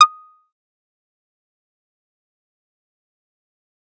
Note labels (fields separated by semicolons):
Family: bass; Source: synthesizer; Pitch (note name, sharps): D#6; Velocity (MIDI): 127; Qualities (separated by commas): fast decay, percussive